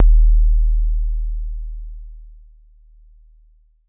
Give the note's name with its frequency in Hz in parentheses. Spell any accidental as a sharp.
D#1 (38.89 Hz)